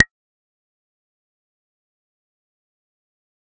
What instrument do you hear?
synthesizer bass